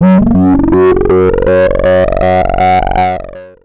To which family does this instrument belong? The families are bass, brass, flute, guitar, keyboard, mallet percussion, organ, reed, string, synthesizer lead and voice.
bass